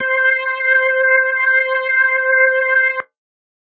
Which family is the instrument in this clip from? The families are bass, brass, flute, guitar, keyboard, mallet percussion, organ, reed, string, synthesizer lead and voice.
organ